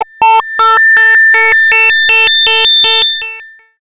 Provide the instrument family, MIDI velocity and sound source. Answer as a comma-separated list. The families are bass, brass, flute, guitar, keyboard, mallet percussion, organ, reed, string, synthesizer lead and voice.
bass, 100, synthesizer